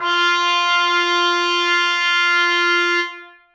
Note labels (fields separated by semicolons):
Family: brass; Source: acoustic; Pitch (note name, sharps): F4; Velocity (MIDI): 127; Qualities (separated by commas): bright, reverb